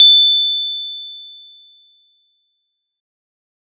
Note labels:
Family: organ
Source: electronic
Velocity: 50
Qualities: bright

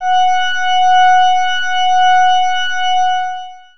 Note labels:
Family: organ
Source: electronic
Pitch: F#5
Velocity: 75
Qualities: distorted, long release

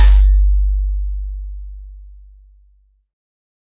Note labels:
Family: keyboard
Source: synthesizer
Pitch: G1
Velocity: 75

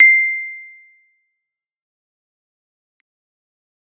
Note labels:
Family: keyboard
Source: electronic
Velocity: 75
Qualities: fast decay, percussive

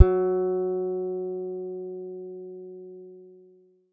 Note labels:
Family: guitar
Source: acoustic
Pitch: F#3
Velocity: 127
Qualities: dark

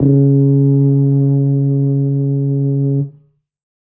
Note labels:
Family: brass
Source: acoustic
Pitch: C#3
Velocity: 25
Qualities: dark

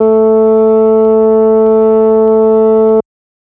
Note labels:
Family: organ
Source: electronic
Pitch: A3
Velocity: 127

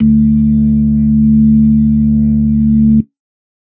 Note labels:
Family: organ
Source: electronic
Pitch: D2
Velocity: 25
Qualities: dark

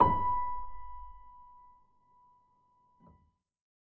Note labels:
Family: keyboard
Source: acoustic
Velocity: 25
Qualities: reverb

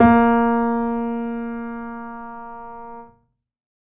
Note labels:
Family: keyboard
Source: acoustic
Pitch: A#3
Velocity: 50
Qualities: reverb

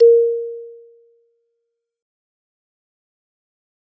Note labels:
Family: mallet percussion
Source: acoustic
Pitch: A#4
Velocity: 75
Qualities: fast decay

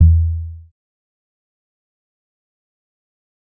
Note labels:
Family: bass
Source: synthesizer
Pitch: E2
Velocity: 75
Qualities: dark, fast decay, percussive

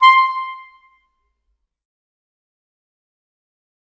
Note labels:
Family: reed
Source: acoustic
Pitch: C6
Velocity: 100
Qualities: fast decay, percussive, reverb

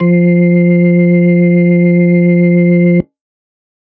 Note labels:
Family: organ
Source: electronic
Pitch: F3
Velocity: 127

